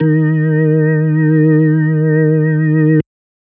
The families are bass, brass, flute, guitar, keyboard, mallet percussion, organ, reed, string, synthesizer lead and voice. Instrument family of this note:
organ